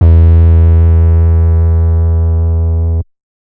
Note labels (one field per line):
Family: bass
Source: synthesizer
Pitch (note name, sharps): E2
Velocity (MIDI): 50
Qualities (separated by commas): distorted